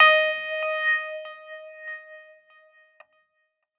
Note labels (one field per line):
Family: keyboard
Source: electronic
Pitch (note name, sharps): D#5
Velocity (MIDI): 100